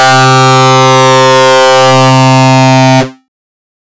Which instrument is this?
synthesizer bass